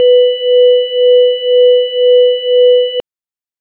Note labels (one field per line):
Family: organ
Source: electronic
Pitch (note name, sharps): B4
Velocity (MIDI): 100